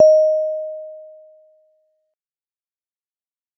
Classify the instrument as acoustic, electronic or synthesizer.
acoustic